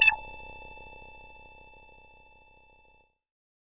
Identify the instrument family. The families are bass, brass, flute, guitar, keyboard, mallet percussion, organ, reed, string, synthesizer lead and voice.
bass